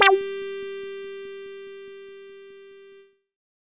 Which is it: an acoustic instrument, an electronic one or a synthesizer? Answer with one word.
synthesizer